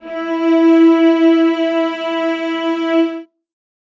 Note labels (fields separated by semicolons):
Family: string; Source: acoustic; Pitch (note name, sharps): E4; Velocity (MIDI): 100; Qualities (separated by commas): reverb